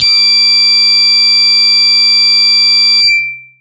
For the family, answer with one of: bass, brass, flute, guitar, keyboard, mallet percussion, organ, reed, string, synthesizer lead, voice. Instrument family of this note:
guitar